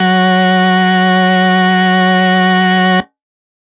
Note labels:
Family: organ; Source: electronic; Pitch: F#3; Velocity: 50; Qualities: distorted

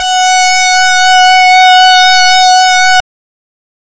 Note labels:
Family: reed; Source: synthesizer; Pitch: F#5; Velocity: 127; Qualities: distorted, non-linear envelope

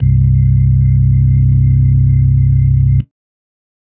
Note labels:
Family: organ; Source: electronic; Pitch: C1; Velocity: 50; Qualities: dark

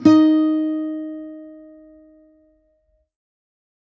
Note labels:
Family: guitar; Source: acoustic; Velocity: 50; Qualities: reverb

